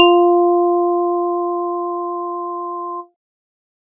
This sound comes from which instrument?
electronic organ